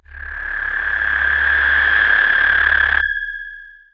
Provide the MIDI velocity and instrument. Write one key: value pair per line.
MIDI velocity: 25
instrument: synthesizer voice